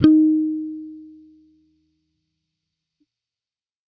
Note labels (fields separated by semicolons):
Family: bass; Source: electronic; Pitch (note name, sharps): D#4; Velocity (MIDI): 50; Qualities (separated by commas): fast decay